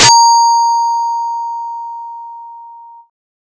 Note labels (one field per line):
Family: bass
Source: synthesizer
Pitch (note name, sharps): A#5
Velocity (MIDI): 127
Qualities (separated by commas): bright